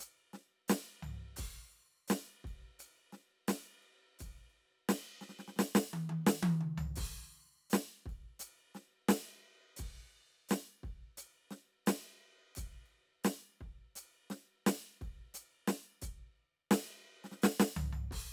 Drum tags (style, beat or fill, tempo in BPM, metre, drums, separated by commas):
rock, beat, 86 BPM, 4/4, crash, ride, hi-hat pedal, snare, high tom, mid tom, floor tom, kick